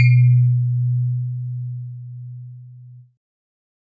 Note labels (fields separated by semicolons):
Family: keyboard; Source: electronic; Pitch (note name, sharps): B2; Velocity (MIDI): 127; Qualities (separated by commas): multiphonic